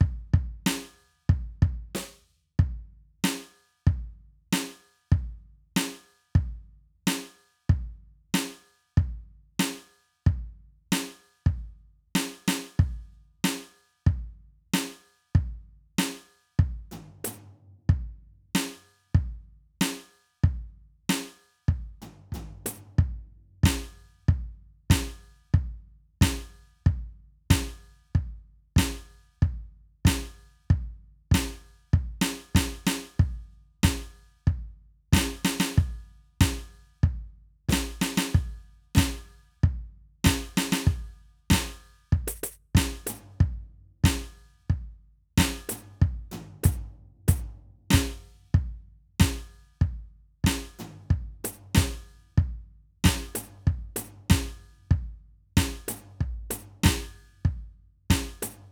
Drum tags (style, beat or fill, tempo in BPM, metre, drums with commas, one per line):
rock
beat
94 BPM
4/4
snare, high tom, floor tom, kick